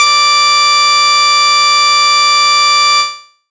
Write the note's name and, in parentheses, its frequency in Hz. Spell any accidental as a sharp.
D6 (1175 Hz)